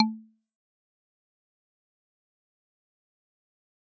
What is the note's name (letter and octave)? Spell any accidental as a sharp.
A3